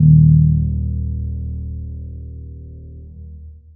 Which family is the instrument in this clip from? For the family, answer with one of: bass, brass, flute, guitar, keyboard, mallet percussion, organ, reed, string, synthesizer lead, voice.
keyboard